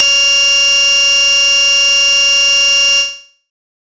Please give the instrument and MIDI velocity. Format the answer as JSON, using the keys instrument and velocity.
{"instrument": "synthesizer bass", "velocity": 127}